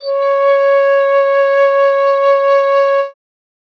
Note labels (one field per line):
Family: flute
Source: acoustic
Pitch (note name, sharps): C#5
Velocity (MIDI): 50